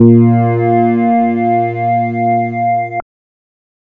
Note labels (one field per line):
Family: bass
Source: synthesizer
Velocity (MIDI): 75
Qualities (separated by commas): distorted, multiphonic